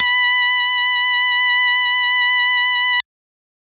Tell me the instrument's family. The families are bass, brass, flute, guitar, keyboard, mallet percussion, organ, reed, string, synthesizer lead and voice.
organ